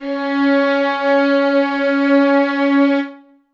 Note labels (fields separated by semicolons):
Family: string; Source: acoustic; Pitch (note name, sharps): C#4; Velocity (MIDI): 50; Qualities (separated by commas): reverb